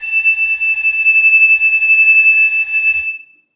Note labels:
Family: flute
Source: acoustic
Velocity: 50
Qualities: reverb

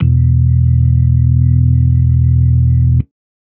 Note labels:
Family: organ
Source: electronic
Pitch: E1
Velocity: 100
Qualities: dark

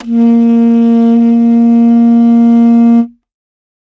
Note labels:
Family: reed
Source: acoustic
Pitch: A#3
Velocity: 25

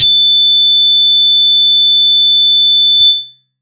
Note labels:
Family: guitar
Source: electronic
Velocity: 25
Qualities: bright, distorted

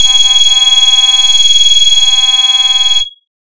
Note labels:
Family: bass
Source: synthesizer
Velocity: 127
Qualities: bright, distorted

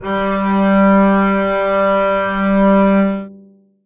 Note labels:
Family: string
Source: acoustic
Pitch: G3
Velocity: 100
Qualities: long release, reverb

